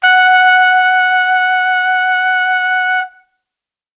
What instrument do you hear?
acoustic brass instrument